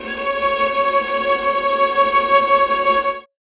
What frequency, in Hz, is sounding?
554.4 Hz